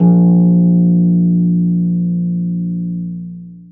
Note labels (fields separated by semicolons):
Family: string; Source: acoustic; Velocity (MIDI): 127; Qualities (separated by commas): long release, reverb